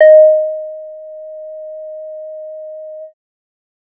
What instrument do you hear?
synthesizer bass